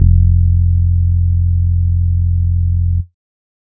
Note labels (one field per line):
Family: bass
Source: synthesizer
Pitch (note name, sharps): F1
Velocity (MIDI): 25